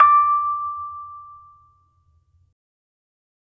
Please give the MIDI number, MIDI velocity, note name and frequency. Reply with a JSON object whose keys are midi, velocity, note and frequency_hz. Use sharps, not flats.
{"midi": 86, "velocity": 100, "note": "D6", "frequency_hz": 1175}